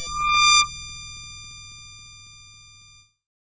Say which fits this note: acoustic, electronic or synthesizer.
synthesizer